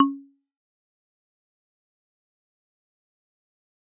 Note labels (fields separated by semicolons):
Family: mallet percussion; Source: acoustic; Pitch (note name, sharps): C#4; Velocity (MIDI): 100; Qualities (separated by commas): fast decay, percussive